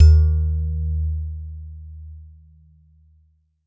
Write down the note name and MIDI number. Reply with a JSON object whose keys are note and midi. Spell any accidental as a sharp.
{"note": "D#2", "midi": 39}